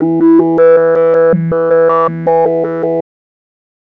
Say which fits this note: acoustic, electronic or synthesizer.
synthesizer